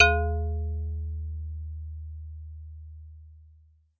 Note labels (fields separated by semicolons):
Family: mallet percussion; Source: acoustic; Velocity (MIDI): 50